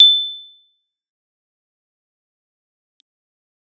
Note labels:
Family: keyboard; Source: electronic; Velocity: 25; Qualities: bright, fast decay, percussive

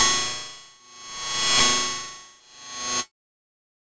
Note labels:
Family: guitar; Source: electronic; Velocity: 127; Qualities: bright, distorted

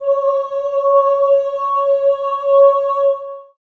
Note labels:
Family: voice; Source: acoustic; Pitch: C#5; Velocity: 100; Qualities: long release, reverb

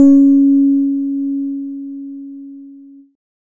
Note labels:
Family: keyboard; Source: electronic; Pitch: C#4; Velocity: 50; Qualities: distorted

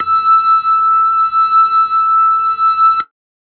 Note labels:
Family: keyboard; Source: electronic; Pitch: E6; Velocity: 75

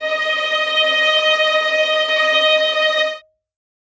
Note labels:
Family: string; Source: acoustic; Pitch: D#5; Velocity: 75; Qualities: bright, non-linear envelope, reverb

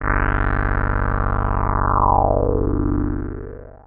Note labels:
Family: synthesizer lead; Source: synthesizer; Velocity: 25; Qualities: long release

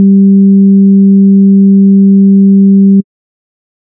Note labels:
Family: bass; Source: synthesizer; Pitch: G3; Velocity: 127; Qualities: dark

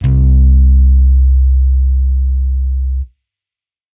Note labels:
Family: bass; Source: electronic; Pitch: C2; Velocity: 75; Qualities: distorted

